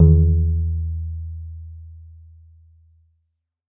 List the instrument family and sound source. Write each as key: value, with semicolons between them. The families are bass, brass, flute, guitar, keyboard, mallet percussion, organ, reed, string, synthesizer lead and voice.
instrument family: guitar; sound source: synthesizer